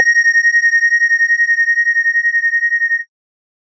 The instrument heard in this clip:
electronic organ